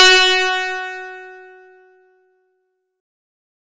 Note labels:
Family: guitar; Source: acoustic; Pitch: F#4; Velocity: 127; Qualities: bright, distorted

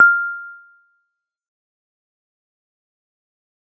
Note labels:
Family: mallet percussion; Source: acoustic; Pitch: F6; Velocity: 25; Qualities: fast decay, percussive

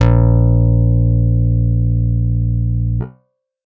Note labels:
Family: guitar; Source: electronic; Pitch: A#1; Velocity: 75

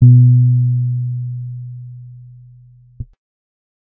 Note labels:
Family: bass; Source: synthesizer; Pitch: B2; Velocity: 25; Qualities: dark

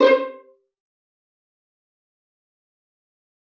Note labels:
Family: string; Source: acoustic; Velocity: 50; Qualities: fast decay, percussive, reverb

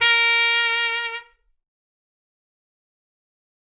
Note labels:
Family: brass; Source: acoustic; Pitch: A#4; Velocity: 25; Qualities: bright, fast decay

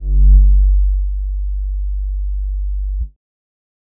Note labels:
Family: bass; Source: synthesizer; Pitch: G1; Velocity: 25; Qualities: dark

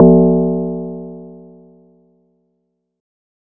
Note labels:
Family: mallet percussion; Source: acoustic; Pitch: C#1; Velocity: 50

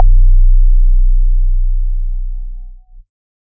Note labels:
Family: organ; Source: electronic; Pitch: B0; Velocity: 75; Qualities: dark

